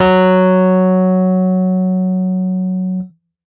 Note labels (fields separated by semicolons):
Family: keyboard; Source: electronic; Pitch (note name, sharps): F#3; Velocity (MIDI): 127